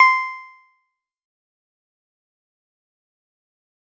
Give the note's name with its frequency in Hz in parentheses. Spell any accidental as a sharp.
C6 (1047 Hz)